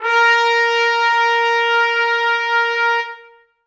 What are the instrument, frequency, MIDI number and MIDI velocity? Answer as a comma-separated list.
acoustic brass instrument, 466.2 Hz, 70, 127